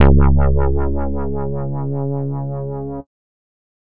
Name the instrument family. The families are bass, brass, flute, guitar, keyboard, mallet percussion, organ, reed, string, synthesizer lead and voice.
bass